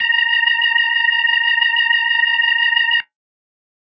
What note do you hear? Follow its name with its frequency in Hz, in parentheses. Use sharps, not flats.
A#5 (932.3 Hz)